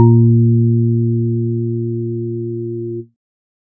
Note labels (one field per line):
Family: organ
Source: electronic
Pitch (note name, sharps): A#2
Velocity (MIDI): 100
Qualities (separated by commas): dark